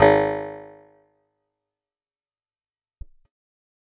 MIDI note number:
32